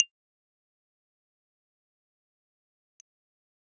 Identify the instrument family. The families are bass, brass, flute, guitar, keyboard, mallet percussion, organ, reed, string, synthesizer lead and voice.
keyboard